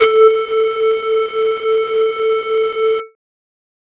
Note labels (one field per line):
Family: flute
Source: synthesizer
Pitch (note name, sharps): A4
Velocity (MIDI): 100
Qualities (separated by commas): distorted